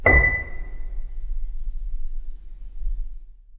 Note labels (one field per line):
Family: mallet percussion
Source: acoustic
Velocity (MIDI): 25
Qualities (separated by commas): long release, reverb